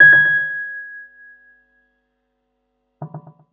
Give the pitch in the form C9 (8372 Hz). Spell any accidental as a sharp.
G#6 (1661 Hz)